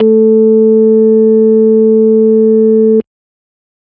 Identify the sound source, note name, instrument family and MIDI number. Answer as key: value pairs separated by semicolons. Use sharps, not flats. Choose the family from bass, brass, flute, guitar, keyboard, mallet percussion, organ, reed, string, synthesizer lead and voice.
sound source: electronic; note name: A3; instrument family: organ; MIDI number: 57